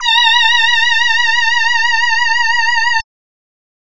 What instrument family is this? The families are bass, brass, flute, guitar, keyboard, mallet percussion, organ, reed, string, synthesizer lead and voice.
voice